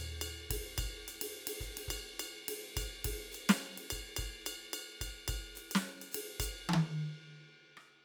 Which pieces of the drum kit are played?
ride, ride bell, hi-hat pedal, snare, cross-stick, high tom and kick